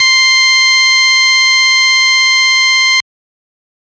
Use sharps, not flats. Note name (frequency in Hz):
C6 (1047 Hz)